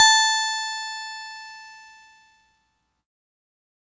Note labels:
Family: keyboard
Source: electronic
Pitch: A5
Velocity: 100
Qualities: bright, distorted

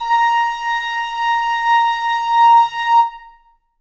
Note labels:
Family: reed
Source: acoustic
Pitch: A#5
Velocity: 25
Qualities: reverb

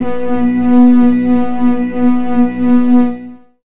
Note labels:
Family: organ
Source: electronic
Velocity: 100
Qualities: long release, reverb

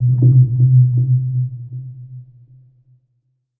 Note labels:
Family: synthesizer lead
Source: synthesizer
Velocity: 50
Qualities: dark, non-linear envelope, reverb

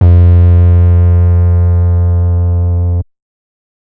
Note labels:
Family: bass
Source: synthesizer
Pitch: F2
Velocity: 50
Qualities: distorted

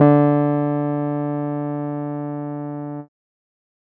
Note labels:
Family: keyboard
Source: electronic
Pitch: D3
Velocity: 75

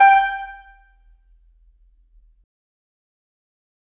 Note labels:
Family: reed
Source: acoustic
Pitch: G5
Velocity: 75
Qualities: fast decay, percussive, reverb

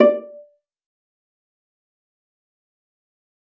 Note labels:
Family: string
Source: acoustic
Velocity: 50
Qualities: fast decay, percussive, reverb

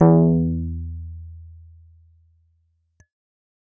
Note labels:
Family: keyboard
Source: electronic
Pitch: E2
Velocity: 127

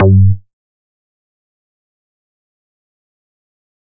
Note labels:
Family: bass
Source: synthesizer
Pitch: G2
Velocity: 50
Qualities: fast decay, percussive

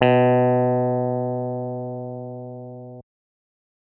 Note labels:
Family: keyboard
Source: electronic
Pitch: B2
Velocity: 100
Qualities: distorted

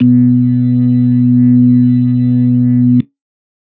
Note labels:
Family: organ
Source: electronic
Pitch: B2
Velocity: 25

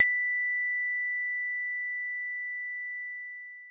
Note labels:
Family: mallet percussion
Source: acoustic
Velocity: 75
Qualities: bright, long release

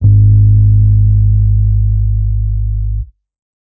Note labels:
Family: bass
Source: electronic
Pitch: G#1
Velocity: 127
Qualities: dark

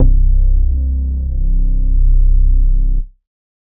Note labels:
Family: bass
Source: synthesizer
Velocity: 75

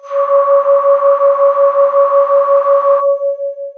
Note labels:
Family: voice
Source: synthesizer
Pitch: C#5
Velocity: 127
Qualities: distorted, long release

